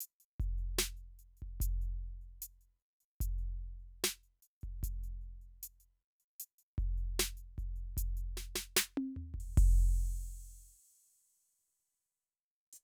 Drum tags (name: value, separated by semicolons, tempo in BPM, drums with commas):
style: rock; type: beat; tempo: 75 BPM; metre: 4/4; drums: crash, closed hi-hat, hi-hat pedal, snare, high tom, floor tom, kick